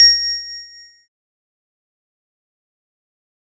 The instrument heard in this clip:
electronic keyboard